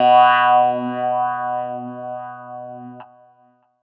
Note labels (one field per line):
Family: keyboard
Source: electronic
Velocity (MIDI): 100